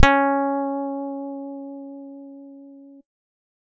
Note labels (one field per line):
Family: guitar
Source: electronic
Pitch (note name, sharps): C#4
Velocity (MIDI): 75